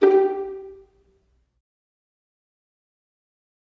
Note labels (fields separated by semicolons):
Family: string; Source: acoustic; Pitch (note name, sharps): G4; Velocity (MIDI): 25; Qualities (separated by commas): dark, fast decay, reverb